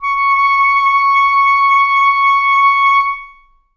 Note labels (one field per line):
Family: reed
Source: acoustic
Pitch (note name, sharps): C#6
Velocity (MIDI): 100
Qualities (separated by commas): reverb